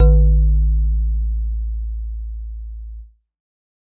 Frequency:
55 Hz